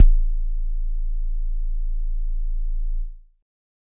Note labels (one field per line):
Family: keyboard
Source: electronic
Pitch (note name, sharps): A0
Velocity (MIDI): 75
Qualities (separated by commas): dark